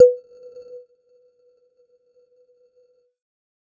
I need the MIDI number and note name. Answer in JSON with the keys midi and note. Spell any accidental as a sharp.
{"midi": 71, "note": "B4"}